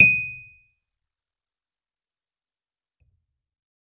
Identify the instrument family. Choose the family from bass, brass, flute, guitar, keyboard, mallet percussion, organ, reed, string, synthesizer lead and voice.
keyboard